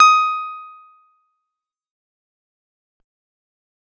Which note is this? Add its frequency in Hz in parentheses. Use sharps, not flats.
D#6 (1245 Hz)